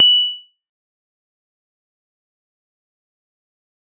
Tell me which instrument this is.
electronic mallet percussion instrument